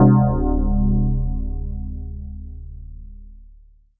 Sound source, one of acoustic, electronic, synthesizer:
electronic